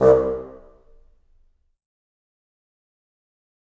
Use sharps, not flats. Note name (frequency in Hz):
C2 (65.41 Hz)